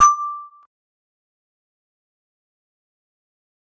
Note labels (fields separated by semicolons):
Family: mallet percussion; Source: acoustic; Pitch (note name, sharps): D6; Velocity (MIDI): 25; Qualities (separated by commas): fast decay, percussive